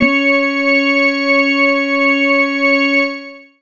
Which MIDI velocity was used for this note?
50